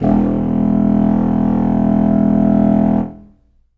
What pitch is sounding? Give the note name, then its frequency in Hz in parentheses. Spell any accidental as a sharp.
E1 (41.2 Hz)